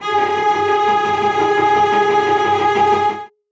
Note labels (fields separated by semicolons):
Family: string; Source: acoustic; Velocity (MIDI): 127; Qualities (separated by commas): bright, non-linear envelope, reverb